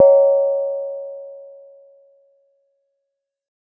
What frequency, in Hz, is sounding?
554.4 Hz